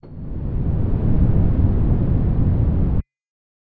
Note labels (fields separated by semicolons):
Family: voice; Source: synthesizer; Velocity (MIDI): 25; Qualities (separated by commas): multiphonic